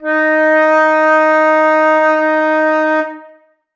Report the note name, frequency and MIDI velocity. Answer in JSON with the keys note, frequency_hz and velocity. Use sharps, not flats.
{"note": "D#4", "frequency_hz": 311.1, "velocity": 127}